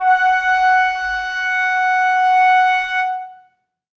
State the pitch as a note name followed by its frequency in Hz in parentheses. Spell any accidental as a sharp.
F#5 (740 Hz)